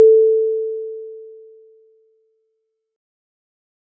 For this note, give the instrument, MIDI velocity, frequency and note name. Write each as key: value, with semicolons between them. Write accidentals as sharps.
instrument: acoustic mallet percussion instrument; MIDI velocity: 50; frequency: 440 Hz; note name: A4